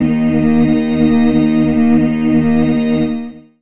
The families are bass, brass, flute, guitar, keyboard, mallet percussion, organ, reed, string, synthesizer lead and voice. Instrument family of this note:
organ